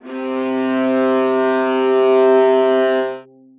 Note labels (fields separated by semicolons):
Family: string; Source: acoustic; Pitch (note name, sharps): C3; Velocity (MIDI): 100; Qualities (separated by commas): long release, reverb